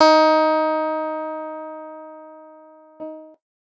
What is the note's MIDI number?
63